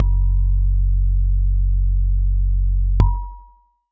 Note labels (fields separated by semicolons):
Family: keyboard; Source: electronic; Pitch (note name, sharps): F#1; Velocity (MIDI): 25; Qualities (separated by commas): long release